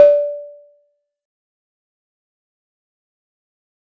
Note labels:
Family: mallet percussion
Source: acoustic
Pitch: D5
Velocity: 75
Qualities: fast decay, percussive

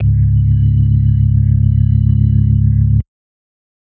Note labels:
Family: organ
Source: electronic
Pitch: C#1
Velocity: 75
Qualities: dark

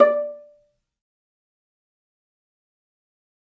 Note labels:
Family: string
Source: acoustic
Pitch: D5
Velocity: 75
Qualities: dark, fast decay, percussive, reverb

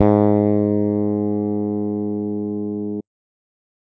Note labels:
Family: bass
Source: electronic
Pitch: G#2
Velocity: 100

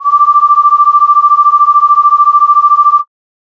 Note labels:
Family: flute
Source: synthesizer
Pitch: D6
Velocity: 75

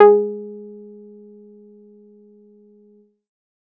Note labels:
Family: bass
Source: synthesizer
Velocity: 75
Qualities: dark, percussive

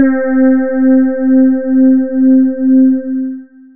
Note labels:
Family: voice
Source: synthesizer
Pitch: C4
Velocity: 50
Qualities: dark, long release

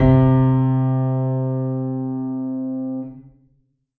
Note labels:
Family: keyboard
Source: acoustic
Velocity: 100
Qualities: reverb

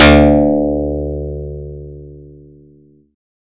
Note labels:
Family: bass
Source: synthesizer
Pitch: D2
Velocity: 127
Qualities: bright

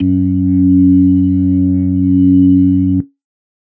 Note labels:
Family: organ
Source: electronic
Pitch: F#2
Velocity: 25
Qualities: dark

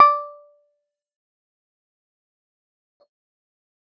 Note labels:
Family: keyboard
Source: electronic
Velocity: 50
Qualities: fast decay, percussive

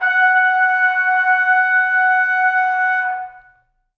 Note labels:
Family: brass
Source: acoustic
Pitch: F#5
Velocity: 25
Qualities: reverb

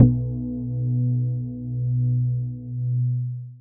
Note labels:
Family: mallet percussion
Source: electronic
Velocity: 50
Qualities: long release

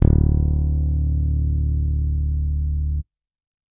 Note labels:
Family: bass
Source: electronic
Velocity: 127

